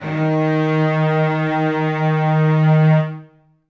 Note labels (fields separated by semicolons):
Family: string; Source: acoustic; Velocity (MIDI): 100; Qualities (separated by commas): reverb